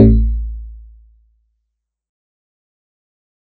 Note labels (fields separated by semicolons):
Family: guitar; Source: synthesizer; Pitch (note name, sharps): A1; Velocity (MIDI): 100; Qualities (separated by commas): dark, fast decay